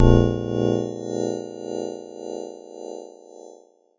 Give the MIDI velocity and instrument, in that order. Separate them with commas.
127, electronic keyboard